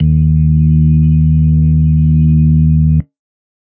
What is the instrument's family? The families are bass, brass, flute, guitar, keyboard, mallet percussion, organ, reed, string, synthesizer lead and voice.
organ